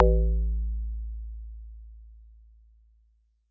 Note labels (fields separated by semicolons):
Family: guitar; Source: synthesizer; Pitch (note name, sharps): A1; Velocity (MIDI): 100; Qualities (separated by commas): dark